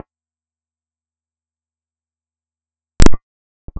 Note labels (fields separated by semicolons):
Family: bass; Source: synthesizer; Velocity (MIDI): 127; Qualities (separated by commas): percussive, reverb